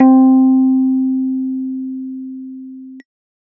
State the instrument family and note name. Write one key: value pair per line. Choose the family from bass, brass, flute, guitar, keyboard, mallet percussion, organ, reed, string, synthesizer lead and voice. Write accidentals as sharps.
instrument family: keyboard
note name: C4